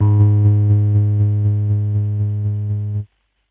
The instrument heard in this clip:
electronic keyboard